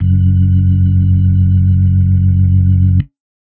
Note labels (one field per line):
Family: organ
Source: electronic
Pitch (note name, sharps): F#1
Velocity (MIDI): 75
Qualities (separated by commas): dark, reverb